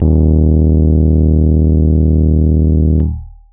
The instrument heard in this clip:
electronic keyboard